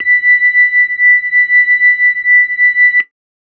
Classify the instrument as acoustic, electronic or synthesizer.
electronic